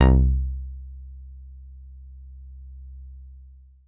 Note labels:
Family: guitar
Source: synthesizer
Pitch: C2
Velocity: 100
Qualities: long release

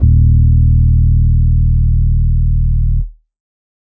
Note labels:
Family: keyboard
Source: electronic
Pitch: D#1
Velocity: 50

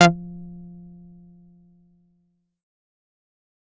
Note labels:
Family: bass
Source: synthesizer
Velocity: 100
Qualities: distorted, fast decay, percussive

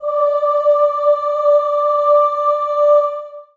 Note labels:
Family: voice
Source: acoustic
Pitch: D5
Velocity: 100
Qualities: long release, reverb

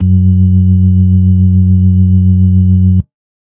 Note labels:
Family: organ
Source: electronic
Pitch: F#2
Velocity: 127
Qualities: dark

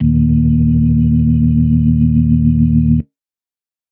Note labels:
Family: organ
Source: electronic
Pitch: D#1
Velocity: 25

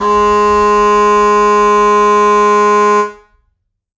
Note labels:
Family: reed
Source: acoustic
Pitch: G#3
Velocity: 127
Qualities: distorted, reverb

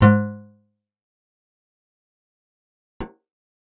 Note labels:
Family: guitar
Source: acoustic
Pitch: G#2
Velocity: 50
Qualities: fast decay, percussive, reverb

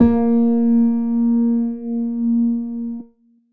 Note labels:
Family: keyboard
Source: electronic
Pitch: A#3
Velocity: 25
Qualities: dark

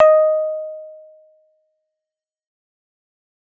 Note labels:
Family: keyboard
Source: electronic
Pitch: D#5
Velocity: 100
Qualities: fast decay

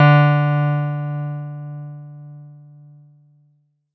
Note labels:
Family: keyboard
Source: electronic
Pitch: D3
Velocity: 75

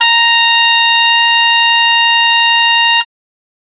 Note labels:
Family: reed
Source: acoustic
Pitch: A#5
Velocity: 25

